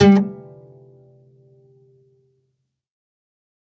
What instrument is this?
acoustic string instrument